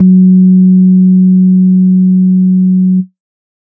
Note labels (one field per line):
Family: organ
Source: electronic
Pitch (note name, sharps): F#3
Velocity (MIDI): 50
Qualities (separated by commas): dark